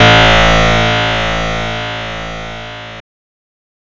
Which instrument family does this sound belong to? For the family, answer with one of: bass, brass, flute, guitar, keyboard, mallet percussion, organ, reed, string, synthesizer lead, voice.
guitar